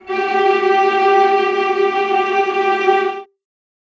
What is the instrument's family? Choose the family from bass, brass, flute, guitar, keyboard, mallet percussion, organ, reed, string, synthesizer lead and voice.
string